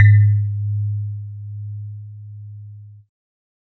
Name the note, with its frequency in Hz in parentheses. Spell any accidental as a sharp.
G#2 (103.8 Hz)